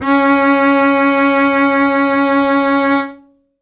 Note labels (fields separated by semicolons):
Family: string; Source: acoustic; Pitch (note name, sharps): C#4; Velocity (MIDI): 100; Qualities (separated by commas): reverb